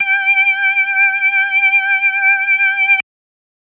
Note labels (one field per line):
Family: organ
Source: electronic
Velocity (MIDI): 25